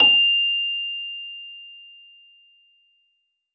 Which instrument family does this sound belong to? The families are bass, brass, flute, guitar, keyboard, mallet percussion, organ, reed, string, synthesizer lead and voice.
mallet percussion